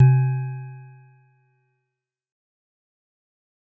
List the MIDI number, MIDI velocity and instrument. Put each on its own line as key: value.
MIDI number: 48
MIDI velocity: 75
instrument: acoustic mallet percussion instrument